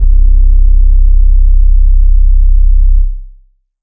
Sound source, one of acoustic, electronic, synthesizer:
electronic